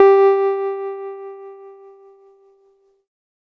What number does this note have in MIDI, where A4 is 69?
67